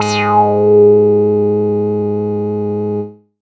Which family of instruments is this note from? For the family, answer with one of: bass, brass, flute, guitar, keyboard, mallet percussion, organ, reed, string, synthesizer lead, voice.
bass